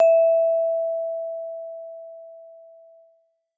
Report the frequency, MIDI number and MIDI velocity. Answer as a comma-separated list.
659.3 Hz, 76, 100